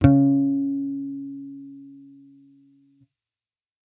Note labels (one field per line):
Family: bass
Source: electronic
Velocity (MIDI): 25